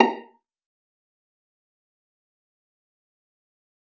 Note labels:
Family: string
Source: acoustic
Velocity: 75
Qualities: fast decay, percussive, reverb

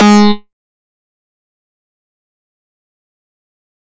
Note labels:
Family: bass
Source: synthesizer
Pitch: G#3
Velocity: 127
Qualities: fast decay, percussive

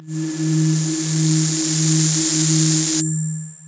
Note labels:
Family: voice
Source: synthesizer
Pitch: D#3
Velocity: 127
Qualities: distorted, long release

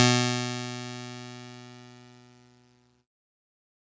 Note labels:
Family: keyboard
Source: electronic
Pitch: B2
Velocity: 100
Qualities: bright, distorted

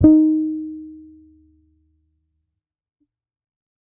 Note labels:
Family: bass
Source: electronic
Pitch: D#4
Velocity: 127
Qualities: fast decay

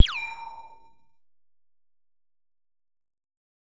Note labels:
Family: bass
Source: synthesizer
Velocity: 127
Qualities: distorted, percussive

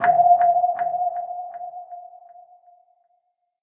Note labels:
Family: synthesizer lead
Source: synthesizer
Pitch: F5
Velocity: 100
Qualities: non-linear envelope, reverb

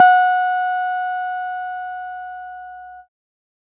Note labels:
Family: keyboard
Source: electronic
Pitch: F#5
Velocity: 50

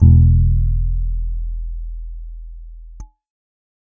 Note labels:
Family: keyboard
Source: electronic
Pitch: E1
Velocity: 75

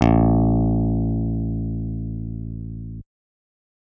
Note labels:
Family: keyboard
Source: electronic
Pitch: A1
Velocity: 127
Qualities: distorted

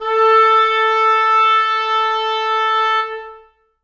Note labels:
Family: reed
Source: acoustic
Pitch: A4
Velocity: 127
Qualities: reverb

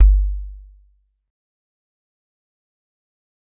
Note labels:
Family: mallet percussion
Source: acoustic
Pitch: G1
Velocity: 50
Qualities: fast decay, percussive

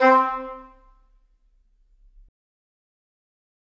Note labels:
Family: reed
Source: acoustic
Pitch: C4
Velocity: 100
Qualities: fast decay, percussive, reverb

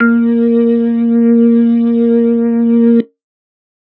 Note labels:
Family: organ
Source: electronic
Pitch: A#3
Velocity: 100

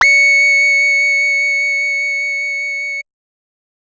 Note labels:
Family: bass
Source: synthesizer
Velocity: 25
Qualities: distorted

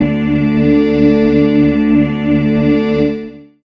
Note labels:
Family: organ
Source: electronic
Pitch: D2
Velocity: 100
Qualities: long release, reverb

